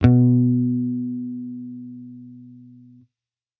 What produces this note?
electronic bass